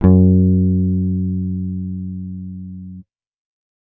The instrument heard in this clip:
electronic bass